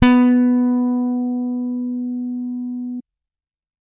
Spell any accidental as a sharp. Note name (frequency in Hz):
B3 (246.9 Hz)